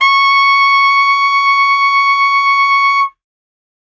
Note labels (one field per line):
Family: reed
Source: acoustic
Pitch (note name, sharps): C#6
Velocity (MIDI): 75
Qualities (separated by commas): bright